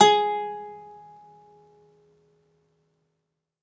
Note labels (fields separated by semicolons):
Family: guitar; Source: acoustic; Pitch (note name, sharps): G#4; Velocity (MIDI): 75; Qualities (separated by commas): reverb